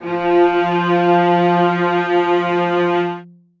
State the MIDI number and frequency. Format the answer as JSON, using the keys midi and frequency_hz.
{"midi": 53, "frequency_hz": 174.6}